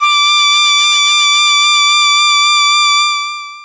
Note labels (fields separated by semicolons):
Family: voice; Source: synthesizer; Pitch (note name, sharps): D6; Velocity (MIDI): 100; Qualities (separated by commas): bright, distorted, long release